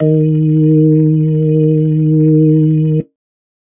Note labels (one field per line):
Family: organ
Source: electronic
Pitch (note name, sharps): D#3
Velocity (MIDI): 75